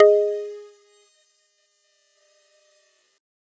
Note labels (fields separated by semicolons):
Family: mallet percussion; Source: acoustic; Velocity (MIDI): 25; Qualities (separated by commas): multiphonic, percussive